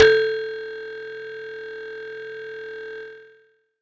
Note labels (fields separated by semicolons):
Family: mallet percussion; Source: acoustic; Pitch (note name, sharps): A4; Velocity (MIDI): 100; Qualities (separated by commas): distorted